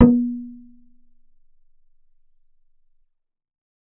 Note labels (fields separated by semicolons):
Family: bass; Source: synthesizer; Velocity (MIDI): 100; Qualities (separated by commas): dark, percussive, reverb